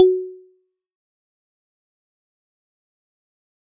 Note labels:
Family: mallet percussion; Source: acoustic; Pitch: F#4; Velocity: 127; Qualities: fast decay, percussive

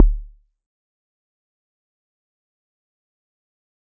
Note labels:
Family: mallet percussion; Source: acoustic; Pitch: D1; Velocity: 75; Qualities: fast decay, percussive

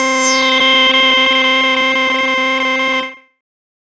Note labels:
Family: bass; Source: synthesizer; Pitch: C4; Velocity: 100; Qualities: bright, distorted, non-linear envelope

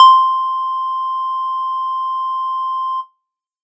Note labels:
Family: bass; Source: synthesizer; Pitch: C6; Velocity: 127

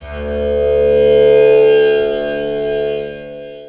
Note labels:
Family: guitar; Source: acoustic; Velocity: 127; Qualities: bright, long release, reverb

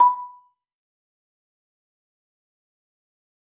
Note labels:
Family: mallet percussion; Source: acoustic; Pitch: B5; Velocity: 50; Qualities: fast decay, percussive, reverb

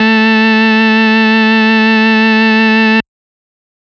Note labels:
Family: organ; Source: electronic; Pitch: A3; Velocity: 100; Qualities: bright, distorted

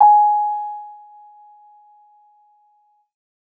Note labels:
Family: keyboard; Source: electronic; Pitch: G#5; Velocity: 75

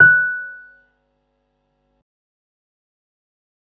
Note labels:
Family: keyboard; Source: electronic; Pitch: F#6; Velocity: 50; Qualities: fast decay, percussive

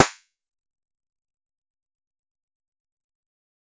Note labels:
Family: guitar; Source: synthesizer; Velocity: 127; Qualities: fast decay, percussive

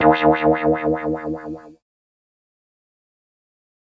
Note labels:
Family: keyboard; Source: synthesizer; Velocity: 100; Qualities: distorted, fast decay

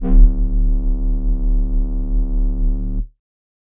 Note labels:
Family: flute; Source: synthesizer; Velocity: 25; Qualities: distorted

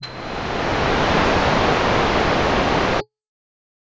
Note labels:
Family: voice; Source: synthesizer; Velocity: 100; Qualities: multiphonic

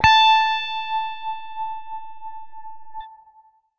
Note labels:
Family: guitar; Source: electronic; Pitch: A5; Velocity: 50; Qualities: bright, distorted

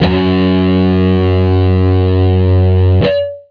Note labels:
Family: guitar; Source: electronic; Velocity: 50; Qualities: distorted, long release

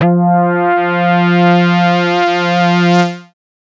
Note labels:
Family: bass; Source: synthesizer; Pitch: F3; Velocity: 127; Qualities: distorted, multiphonic

